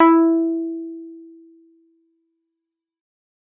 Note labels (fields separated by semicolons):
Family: keyboard; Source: electronic; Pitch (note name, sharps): E4; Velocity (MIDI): 75; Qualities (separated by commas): distorted, fast decay